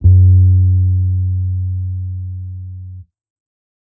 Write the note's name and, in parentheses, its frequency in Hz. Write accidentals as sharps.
F#2 (92.5 Hz)